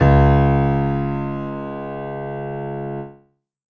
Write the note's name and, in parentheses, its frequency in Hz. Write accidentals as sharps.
C#2 (69.3 Hz)